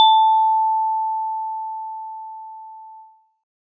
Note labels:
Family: mallet percussion; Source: acoustic; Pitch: A5; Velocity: 50

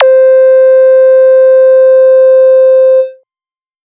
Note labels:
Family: bass; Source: synthesizer; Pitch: C5; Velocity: 127; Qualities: distorted

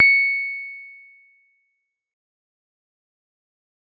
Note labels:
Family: keyboard; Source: electronic; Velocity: 25; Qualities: fast decay

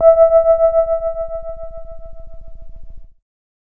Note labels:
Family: keyboard; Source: electronic; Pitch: E5; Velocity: 75; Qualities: dark

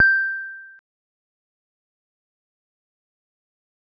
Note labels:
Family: guitar; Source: synthesizer; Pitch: G6; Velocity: 25; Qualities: dark, fast decay

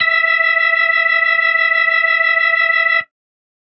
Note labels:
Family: organ; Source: electronic; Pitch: E5; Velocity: 50

